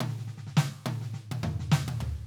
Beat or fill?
fill